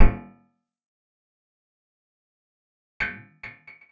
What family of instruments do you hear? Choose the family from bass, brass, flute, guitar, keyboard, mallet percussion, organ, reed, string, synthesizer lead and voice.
guitar